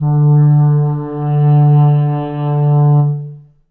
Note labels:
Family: reed; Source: acoustic; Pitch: D3; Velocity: 50; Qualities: dark, long release, reverb

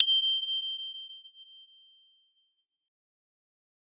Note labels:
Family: mallet percussion; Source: acoustic; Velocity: 100; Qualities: bright, fast decay, non-linear envelope

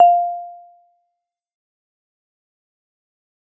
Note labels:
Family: mallet percussion; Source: acoustic; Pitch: F5; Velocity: 100; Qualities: fast decay, percussive

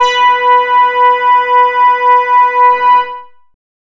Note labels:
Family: bass; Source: synthesizer; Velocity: 100; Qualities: bright, distorted, long release

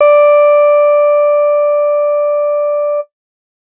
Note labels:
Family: guitar; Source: electronic; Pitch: D5; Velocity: 25

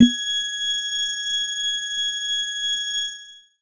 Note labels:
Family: organ; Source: electronic; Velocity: 50; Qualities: reverb

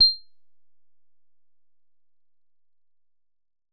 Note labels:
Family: guitar; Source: synthesizer; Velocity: 75; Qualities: bright, percussive

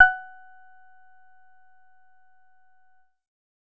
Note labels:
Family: bass; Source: synthesizer; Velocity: 25; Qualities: percussive

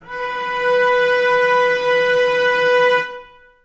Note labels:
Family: string; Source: acoustic; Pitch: B4; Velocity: 50; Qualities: reverb

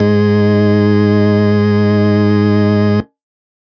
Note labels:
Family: organ; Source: electronic; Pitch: G#2; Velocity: 75; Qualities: distorted

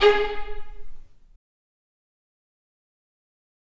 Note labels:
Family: string; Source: acoustic; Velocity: 75; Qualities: fast decay, reverb

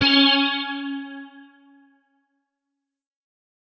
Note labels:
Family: guitar; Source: electronic; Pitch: C#4; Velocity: 75; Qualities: fast decay

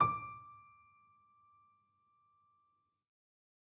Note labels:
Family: keyboard; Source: acoustic; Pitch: D6; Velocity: 25; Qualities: percussive

